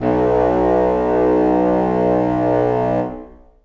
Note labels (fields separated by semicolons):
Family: reed; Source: acoustic; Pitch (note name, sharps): B1; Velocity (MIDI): 100; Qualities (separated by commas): long release, reverb